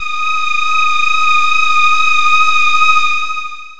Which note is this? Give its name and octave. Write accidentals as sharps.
D#6